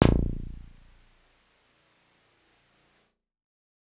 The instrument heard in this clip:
electronic keyboard